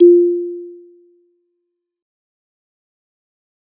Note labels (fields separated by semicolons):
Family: mallet percussion; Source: acoustic; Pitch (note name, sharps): F4; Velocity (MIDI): 75; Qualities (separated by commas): fast decay